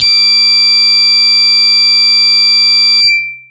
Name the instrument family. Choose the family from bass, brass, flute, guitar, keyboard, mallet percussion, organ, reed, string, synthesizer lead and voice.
guitar